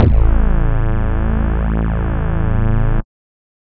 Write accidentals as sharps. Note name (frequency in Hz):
A0 (27.5 Hz)